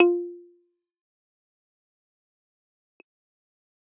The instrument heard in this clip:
electronic keyboard